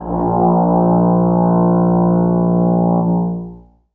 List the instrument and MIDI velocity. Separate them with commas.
acoustic brass instrument, 50